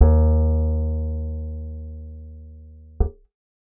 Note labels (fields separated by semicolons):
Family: guitar; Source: acoustic; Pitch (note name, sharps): D#2; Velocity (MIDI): 50; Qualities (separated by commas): dark